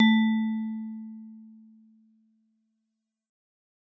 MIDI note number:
57